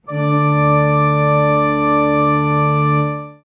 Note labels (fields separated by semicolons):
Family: organ; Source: acoustic; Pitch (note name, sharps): D3; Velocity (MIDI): 127; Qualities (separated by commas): reverb